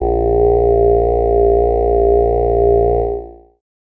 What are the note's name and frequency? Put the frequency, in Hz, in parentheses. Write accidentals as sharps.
A#1 (58.27 Hz)